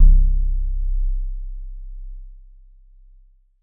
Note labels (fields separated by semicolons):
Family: mallet percussion; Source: acoustic; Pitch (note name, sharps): C1; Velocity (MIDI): 50; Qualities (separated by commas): dark